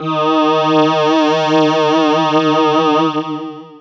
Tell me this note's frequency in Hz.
155.6 Hz